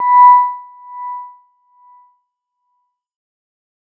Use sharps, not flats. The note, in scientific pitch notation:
B5